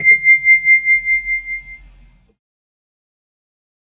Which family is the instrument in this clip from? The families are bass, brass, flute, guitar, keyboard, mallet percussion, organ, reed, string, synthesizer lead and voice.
keyboard